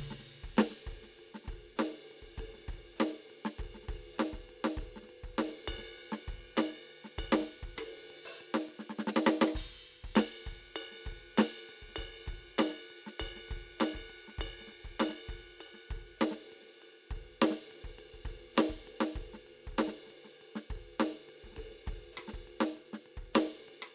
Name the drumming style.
funk